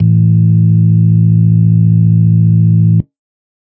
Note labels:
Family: organ; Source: electronic; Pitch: A1; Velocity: 25; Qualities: dark

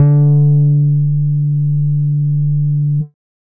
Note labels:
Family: bass; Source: synthesizer; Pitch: D3; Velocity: 75

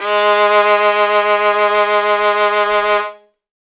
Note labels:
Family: string; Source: acoustic; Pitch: G#3; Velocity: 75

